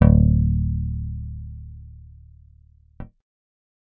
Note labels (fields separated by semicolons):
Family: bass; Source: synthesizer; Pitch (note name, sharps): D1; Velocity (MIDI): 100